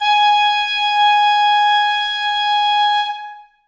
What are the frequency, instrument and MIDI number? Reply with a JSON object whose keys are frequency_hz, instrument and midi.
{"frequency_hz": 830.6, "instrument": "acoustic flute", "midi": 80}